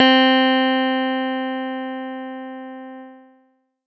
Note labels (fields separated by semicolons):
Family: keyboard; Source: electronic; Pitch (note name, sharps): C4; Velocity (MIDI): 75; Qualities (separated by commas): distorted